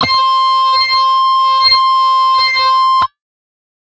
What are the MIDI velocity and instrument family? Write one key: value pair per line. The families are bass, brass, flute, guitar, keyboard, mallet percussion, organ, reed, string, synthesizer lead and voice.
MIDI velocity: 100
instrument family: guitar